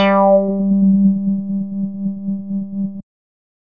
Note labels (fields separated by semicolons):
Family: bass; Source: synthesizer; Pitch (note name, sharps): G3; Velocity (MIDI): 127